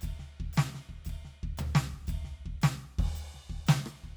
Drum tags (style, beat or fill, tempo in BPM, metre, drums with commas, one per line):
rock
beat
115 BPM
4/4
crash, ride, percussion, snare, cross-stick, floor tom, kick